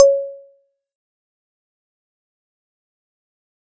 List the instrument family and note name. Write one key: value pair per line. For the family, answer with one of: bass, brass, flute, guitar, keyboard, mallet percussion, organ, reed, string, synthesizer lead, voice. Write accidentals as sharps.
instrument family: mallet percussion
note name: C#5